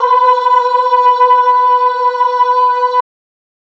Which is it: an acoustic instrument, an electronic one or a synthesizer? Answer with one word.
electronic